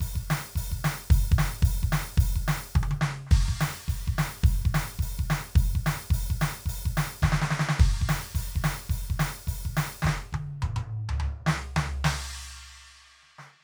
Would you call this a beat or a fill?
beat